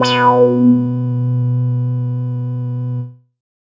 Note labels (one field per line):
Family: bass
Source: synthesizer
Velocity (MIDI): 50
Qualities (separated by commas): distorted, non-linear envelope